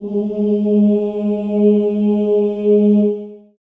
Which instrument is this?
acoustic voice